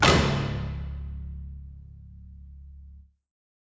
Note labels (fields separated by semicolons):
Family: string; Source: acoustic; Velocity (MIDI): 127; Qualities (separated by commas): bright, reverb